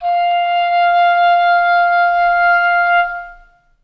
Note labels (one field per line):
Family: reed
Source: acoustic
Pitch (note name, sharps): F5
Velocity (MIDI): 50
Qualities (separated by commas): long release, reverb